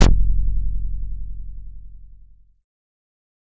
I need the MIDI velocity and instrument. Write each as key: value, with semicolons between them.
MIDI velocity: 25; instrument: synthesizer bass